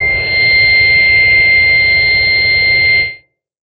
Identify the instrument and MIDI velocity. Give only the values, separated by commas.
synthesizer bass, 50